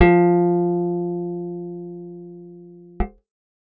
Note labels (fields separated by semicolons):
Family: guitar; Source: acoustic; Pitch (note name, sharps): F3; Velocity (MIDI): 75